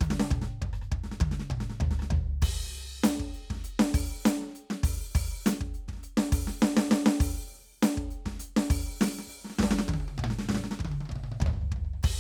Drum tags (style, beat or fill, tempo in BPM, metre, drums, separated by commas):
Latin funk, beat, 100 BPM, 4/4, crash, closed hi-hat, open hi-hat, hi-hat pedal, snare, cross-stick, high tom, mid tom, floor tom, kick